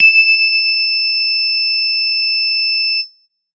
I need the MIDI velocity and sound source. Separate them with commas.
100, synthesizer